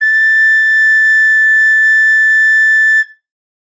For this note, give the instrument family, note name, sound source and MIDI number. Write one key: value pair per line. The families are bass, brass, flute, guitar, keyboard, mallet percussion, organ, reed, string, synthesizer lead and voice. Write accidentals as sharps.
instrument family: flute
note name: A6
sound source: acoustic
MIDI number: 93